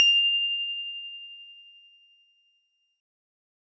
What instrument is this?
electronic keyboard